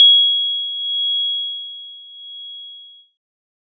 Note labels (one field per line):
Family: keyboard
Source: electronic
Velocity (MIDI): 50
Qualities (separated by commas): bright, multiphonic